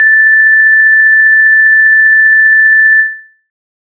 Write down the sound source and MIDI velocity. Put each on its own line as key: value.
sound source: synthesizer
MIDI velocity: 50